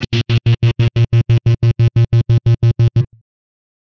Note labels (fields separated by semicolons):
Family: guitar; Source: electronic; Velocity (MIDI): 75; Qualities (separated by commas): bright, distorted, tempo-synced